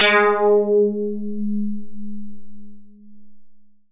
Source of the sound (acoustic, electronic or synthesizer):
synthesizer